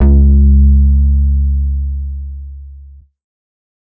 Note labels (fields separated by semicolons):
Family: bass; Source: synthesizer; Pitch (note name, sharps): C#2; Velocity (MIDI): 75; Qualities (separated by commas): distorted